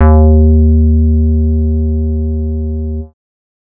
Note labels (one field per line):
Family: bass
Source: synthesizer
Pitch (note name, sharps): D#2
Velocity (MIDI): 100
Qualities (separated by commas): dark